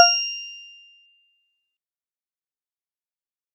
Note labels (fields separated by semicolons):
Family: mallet percussion; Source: acoustic; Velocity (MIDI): 75; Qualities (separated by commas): bright, fast decay, percussive